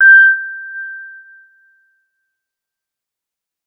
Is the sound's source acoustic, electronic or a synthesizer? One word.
synthesizer